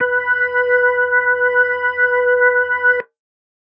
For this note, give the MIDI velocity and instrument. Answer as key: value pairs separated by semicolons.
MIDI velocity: 100; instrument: electronic organ